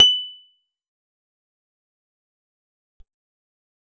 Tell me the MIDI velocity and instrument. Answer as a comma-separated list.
127, acoustic guitar